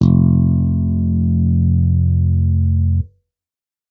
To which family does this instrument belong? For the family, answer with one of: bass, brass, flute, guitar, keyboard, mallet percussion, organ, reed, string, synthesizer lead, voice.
bass